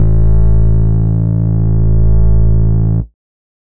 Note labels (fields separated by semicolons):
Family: bass; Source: synthesizer; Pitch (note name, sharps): A1; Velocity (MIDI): 75; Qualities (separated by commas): distorted, multiphonic, tempo-synced